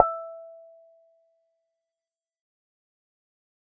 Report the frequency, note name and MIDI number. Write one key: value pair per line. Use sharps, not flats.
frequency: 659.3 Hz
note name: E5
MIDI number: 76